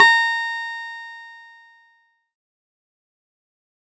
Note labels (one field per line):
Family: keyboard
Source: electronic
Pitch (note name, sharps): A#5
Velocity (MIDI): 100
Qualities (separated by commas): distorted, fast decay